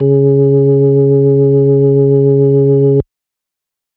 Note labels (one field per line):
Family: organ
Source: electronic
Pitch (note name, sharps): C#3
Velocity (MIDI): 50